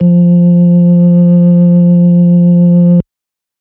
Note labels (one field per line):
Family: organ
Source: electronic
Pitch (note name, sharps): F3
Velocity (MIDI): 127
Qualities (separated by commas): distorted